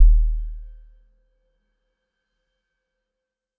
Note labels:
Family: mallet percussion; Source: electronic; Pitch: D#1; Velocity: 50; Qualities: non-linear envelope, percussive

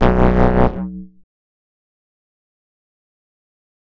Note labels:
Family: bass; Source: synthesizer; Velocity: 50; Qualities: distorted, fast decay, multiphonic

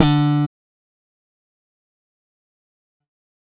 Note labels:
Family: bass; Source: electronic; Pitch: D3; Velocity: 75; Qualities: bright, fast decay

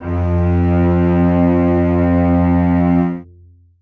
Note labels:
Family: string; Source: acoustic; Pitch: F2; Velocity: 100; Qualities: long release, reverb

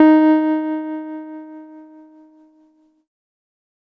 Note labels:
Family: keyboard; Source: electronic; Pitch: D#4; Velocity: 100; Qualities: distorted

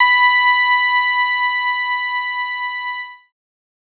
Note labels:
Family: bass; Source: synthesizer; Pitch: B5; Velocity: 50; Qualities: bright, distorted

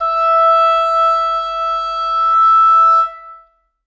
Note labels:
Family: reed; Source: acoustic; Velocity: 127; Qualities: reverb

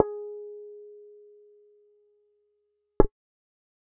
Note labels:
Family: bass; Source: synthesizer; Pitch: G#4; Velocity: 75; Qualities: dark, reverb

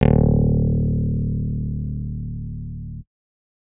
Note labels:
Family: keyboard; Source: electronic; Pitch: D1; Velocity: 100

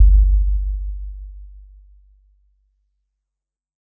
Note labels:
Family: mallet percussion; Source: acoustic; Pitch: G1; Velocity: 25; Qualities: dark, reverb

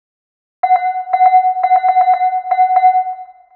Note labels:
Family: mallet percussion; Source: synthesizer; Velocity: 127; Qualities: long release, multiphonic, percussive, tempo-synced

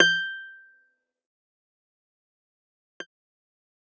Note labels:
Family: guitar; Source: electronic; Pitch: G6; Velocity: 50; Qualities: fast decay, percussive

